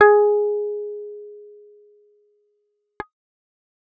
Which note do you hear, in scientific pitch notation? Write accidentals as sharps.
G#4